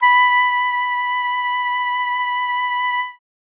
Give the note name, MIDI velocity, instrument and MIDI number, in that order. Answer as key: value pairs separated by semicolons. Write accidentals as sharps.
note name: B5; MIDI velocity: 25; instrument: acoustic reed instrument; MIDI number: 83